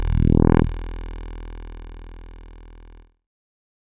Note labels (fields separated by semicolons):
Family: keyboard; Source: synthesizer; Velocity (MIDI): 25; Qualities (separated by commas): bright, distorted